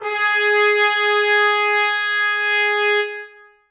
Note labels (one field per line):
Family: brass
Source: acoustic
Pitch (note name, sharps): G#4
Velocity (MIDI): 127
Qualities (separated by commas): bright, reverb